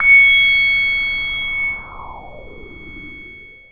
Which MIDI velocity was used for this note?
127